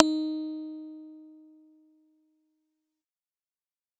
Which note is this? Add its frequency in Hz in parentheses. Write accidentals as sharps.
D#4 (311.1 Hz)